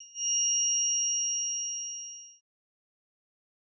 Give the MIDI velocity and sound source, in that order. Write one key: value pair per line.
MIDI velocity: 75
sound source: synthesizer